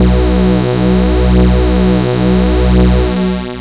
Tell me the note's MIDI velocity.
127